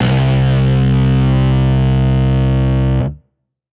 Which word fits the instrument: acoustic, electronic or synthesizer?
electronic